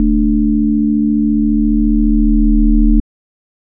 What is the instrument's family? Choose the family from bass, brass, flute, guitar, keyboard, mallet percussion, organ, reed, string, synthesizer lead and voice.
organ